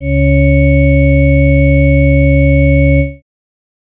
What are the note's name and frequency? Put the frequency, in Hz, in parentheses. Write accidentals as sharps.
C#2 (69.3 Hz)